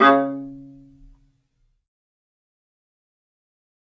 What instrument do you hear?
acoustic string instrument